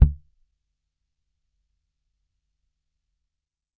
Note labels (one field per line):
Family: bass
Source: electronic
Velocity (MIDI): 25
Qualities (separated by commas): percussive